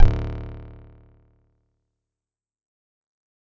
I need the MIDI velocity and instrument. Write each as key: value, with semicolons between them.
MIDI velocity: 127; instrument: acoustic guitar